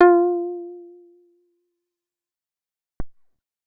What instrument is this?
synthesizer bass